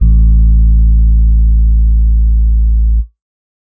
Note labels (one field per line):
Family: keyboard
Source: electronic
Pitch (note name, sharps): A1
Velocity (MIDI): 50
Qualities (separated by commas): dark